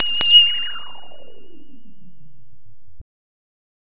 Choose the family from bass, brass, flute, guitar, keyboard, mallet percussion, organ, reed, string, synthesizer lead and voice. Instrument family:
bass